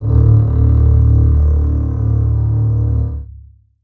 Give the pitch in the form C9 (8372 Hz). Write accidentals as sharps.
D1 (36.71 Hz)